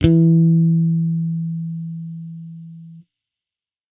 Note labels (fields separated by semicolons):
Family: bass; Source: electronic; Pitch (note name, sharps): E3; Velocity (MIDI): 75; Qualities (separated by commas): distorted